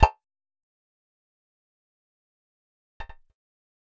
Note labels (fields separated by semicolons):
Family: bass; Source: synthesizer; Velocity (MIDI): 25; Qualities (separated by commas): fast decay, percussive